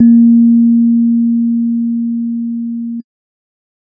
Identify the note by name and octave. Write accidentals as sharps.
A#3